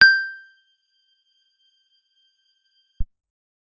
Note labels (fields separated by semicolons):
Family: guitar; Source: acoustic; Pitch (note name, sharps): G6; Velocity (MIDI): 50; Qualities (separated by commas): percussive